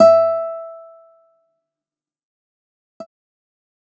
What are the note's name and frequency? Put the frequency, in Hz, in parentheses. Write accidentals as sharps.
E5 (659.3 Hz)